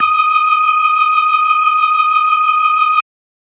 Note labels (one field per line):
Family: organ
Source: electronic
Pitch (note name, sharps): D#6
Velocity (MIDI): 50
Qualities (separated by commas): bright